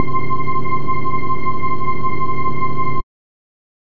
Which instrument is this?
synthesizer bass